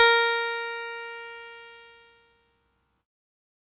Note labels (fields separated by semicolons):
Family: keyboard; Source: electronic; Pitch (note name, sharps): A#4; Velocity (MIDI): 100; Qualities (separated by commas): bright, distorted